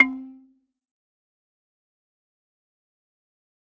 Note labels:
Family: mallet percussion; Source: acoustic; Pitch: C4; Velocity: 75; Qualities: fast decay, percussive, reverb

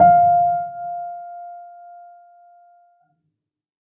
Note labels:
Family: keyboard; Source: acoustic; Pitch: F5; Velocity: 50; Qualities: reverb

